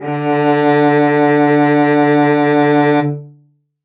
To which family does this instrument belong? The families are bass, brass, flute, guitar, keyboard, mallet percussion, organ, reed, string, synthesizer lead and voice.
string